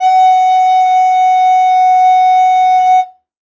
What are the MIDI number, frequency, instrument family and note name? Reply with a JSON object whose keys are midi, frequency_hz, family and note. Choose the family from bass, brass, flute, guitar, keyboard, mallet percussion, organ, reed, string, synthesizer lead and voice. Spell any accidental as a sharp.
{"midi": 78, "frequency_hz": 740, "family": "flute", "note": "F#5"}